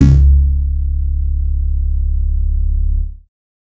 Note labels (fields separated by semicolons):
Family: bass; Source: synthesizer; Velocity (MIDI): 127; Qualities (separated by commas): distorted